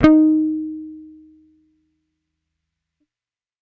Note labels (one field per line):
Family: bass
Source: electronic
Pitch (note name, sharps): D#4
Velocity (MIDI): 127